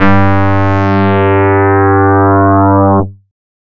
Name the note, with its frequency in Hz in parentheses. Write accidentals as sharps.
G2 (98 Hz)